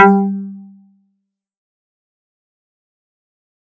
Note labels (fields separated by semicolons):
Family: guitar; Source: synthesizer; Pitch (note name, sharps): G3; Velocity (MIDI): 127; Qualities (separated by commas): dark, fast decay, percussive